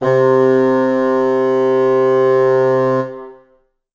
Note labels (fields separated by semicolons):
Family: reed; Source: acoustic; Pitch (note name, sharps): C3; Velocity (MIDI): 127; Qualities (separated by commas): reverb